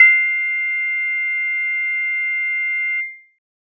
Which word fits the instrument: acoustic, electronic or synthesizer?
electronic